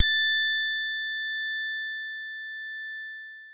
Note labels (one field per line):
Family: guitar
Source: synthesizer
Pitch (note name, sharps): A6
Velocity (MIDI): 127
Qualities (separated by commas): bright, long release